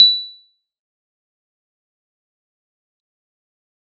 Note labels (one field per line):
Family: keyboard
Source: electronic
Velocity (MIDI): 127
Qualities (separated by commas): fast decay, percussive